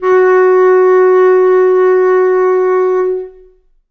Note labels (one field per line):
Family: reed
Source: acoustic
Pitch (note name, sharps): F#4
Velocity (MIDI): 50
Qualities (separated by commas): long release, reverb